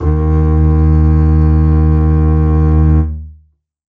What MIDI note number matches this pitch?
39